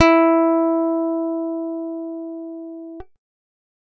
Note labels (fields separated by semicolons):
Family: guitar; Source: acoustic; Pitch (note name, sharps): E4; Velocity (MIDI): 25